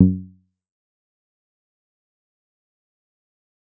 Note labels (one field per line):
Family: guitar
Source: electronic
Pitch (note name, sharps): F#2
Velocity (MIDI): 25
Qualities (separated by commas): fast decay, percussive